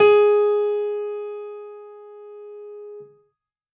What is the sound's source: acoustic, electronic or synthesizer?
acoustic